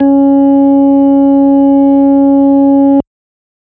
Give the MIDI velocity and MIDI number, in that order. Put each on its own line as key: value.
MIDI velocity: 127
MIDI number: 61